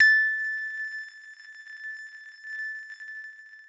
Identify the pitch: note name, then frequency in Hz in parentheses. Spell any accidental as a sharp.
A6 (1760 Hz)